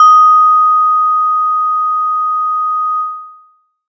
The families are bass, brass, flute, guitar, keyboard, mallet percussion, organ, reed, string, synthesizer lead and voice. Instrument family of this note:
mallet percussion